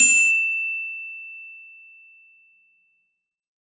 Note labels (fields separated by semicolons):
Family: mallet percussion; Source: acoustic; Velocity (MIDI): 127; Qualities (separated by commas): bright, reverb